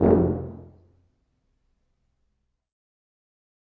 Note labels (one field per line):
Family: brass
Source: acoustic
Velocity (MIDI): 75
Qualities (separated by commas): dark, fast decay, percussive, reverb